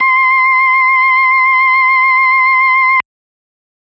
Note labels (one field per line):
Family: organ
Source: electronic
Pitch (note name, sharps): C6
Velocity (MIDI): 75